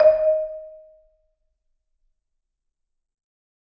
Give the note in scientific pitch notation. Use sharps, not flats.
D#5